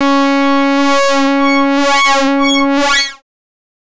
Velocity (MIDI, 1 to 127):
127